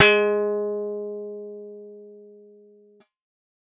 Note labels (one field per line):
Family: guitar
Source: synthesizer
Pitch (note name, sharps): G#3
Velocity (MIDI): 75